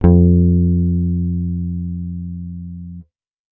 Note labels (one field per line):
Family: bass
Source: electronic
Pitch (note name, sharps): F2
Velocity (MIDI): 75